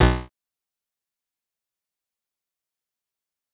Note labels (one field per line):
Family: bass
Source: synthesizer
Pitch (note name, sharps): B1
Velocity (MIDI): 100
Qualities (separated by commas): bright, distorted, fast decay, percussive